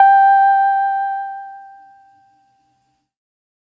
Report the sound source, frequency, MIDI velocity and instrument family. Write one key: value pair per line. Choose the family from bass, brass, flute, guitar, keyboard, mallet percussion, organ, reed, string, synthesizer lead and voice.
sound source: electronic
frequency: 784 Hz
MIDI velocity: 127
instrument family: keyboard